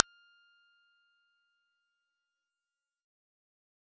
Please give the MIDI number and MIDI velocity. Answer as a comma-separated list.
89, 127